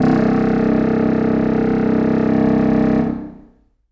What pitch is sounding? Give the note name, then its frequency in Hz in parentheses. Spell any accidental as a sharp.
C1 (32.7 Hz)